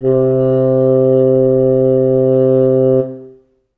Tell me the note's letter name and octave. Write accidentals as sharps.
C3